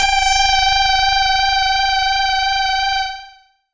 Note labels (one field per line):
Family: bass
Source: synthesizer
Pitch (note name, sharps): G5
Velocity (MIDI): 100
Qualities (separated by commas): bright, distorted, tempo-synced